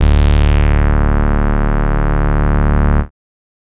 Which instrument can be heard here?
synthesizer bass